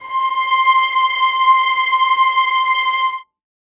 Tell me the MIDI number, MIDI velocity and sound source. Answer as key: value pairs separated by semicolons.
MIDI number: 84; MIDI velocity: 75; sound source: acoustic